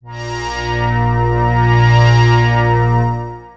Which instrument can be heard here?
synthesizer lead